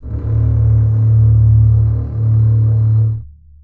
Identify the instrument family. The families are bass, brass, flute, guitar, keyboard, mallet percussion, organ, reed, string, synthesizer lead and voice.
string